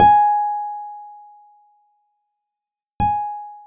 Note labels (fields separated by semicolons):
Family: guitar; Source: acoustic; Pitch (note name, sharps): G#5; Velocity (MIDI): 127